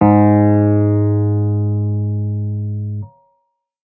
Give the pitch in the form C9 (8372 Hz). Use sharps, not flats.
G#2 (103.8 Hz)